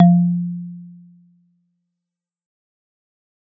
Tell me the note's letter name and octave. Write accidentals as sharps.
F3